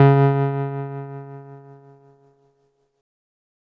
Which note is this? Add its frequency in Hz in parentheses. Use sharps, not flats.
C#3 (138.6 Hz)